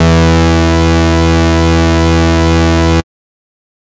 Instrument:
synthesizer bass